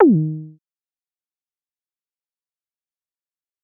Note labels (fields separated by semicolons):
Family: bass; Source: synthesizer; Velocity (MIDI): 25; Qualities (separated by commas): fast decay, percussive